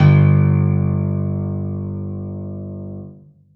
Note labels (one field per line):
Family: keyboard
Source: acoustic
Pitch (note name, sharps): G1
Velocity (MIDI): 127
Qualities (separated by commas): reverb